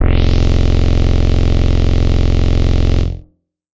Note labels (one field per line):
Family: bass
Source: synthesizer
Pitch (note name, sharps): F0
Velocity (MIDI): 100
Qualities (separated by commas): distorted